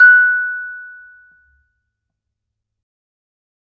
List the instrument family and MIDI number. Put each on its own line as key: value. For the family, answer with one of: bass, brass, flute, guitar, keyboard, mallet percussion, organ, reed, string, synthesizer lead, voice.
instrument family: mallet percussion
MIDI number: 90